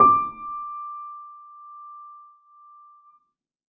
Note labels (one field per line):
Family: keyboard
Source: acoustic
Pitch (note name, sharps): D6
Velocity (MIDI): 25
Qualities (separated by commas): dark